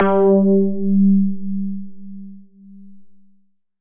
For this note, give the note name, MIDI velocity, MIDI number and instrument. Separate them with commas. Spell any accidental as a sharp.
G3, 50, 55, synthesizer lead